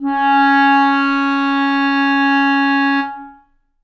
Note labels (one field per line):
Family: reed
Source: acoustic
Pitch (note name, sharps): C#4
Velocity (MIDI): 100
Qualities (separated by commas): dark, reverb